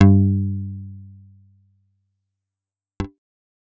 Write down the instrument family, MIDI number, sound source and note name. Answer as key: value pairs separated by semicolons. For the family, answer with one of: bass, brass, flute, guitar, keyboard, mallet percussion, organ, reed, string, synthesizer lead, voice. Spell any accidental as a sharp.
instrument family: bass; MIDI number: 43; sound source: synthesizer; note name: G2